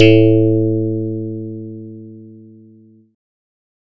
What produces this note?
synthesizer bass